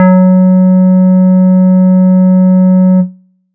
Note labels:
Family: bass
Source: synthesizer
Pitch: F#3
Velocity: 100

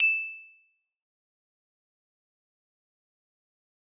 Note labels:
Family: mallet percussion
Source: acoustic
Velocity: 127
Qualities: bright, fast decay, percussive

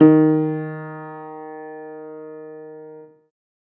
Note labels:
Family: keyboard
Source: acoustic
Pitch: D#3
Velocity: 100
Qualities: reverb

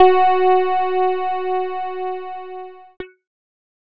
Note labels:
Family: keyboard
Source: electronic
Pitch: F#4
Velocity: 75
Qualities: distorted

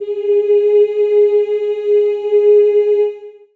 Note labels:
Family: voice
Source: acoustic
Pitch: G#4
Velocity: 25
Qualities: reverb

